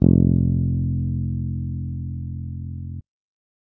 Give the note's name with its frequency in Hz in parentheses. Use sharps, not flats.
F1 (43.65 Hz)